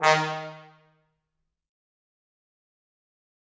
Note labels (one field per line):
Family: brass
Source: acoustic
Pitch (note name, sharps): D#3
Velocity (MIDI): 127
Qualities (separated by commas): bright, fast decay, percussive, reverb